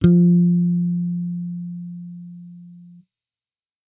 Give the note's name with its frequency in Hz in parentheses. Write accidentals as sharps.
F3 (174.6 Hz)